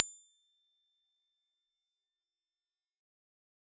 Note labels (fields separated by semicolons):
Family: bass; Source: synthesizer; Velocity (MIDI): 50; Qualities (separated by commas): fast decay, percussive